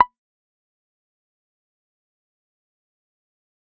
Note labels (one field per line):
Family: guitar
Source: electronic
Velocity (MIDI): 50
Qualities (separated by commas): fast decay, percussive